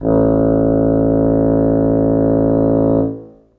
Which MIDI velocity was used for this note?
50